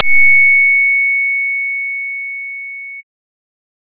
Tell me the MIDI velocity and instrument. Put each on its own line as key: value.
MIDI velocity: 100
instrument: synthesizer bass